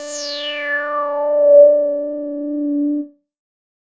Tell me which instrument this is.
synthesizer bass